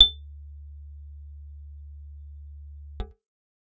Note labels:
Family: guitar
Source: acoustic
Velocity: 100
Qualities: bright

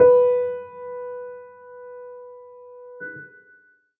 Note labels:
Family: keyboard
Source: acoustic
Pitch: B4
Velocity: 25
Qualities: reverb

